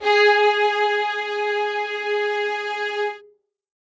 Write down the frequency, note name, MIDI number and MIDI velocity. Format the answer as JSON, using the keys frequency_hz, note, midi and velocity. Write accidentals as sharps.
{"frequency_hz": 415.3, "note": "G#4", "midi": 68, "velocity": 127}